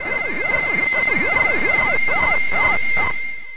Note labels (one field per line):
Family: voice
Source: synthesizer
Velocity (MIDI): 25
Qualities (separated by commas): distorted, long release